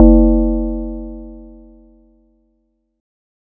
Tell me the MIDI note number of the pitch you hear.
30